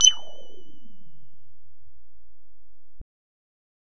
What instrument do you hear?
synthesizer bass